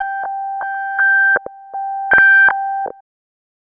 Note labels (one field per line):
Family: bass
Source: synthesizer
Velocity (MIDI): 75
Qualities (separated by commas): tempo-synced